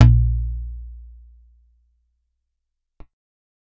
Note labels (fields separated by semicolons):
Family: guitar; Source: acoustic; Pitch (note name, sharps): A#1; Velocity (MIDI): 75; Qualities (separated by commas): dark